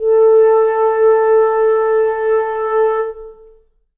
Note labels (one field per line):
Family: reed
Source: acoustic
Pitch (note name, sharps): A4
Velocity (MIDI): 25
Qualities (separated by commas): long release, reverb